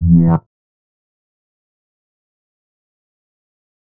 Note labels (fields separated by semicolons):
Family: bass; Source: synthesizer; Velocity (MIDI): 25; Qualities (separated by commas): distorted, fast decay, percussive